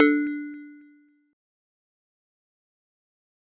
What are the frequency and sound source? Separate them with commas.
293.7 Hz, acoustic